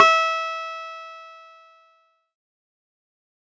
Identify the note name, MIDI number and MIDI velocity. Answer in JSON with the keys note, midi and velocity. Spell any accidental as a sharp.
{"note": "E5", "midi": 76, "velocity": 50}